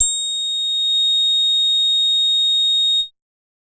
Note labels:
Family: bass; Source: synthesizer; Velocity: 75; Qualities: multiphonic

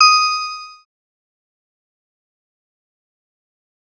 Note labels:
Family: synthesizer lead; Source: synthesizer; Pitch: D#6; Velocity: 100; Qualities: bright, distorted, fast decay

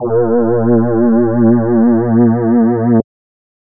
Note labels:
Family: voice; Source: synthesizer; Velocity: 100

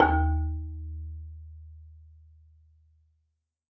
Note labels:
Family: mallet percussion; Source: acoustic; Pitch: D#2; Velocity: 75; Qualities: dark, reverb

